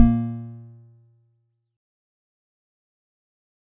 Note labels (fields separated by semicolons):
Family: mallet percussion; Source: acoustic; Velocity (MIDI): 75; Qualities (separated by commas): fast decay, percussive